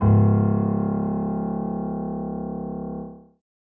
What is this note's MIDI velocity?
25